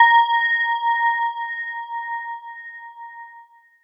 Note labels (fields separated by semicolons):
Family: mallet percussion; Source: electronic; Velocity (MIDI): 50